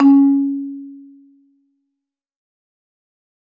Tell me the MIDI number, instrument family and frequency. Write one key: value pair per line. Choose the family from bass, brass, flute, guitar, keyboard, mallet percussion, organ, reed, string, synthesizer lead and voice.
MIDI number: 61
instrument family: mallet percussion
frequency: 277.2 Hz